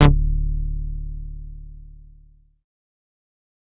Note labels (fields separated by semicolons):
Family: bass; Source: synthesizer; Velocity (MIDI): 100; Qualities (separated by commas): distorted, fast decay